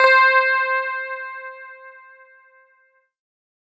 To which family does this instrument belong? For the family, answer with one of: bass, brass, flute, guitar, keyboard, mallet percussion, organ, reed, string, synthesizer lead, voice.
guitar